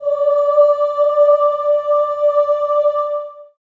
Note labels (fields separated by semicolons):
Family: voice; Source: acoustic; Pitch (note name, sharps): D5; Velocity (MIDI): 50; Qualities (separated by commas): long release, reverb